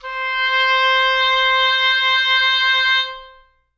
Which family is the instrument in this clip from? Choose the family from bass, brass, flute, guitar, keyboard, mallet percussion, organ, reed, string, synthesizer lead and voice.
reed